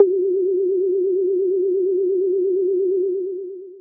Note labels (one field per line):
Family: bass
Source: synthesizer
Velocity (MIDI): 127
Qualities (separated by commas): long release